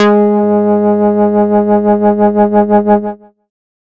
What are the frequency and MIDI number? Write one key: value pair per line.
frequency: 207.7 Hz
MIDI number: 56